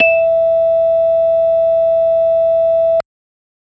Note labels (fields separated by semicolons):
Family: organ; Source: electronic; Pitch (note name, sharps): E5; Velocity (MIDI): 75